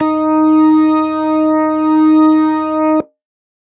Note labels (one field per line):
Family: organ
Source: electronic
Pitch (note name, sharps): D#4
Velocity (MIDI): 127